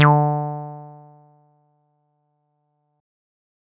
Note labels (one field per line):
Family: bass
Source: synthesizer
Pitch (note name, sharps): D3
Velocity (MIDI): 127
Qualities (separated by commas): distorted